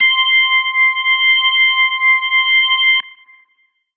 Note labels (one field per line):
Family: organ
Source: electronic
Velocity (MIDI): 75